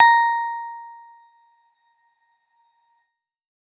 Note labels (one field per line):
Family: keyboard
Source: electronic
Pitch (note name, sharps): A#5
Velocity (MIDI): 127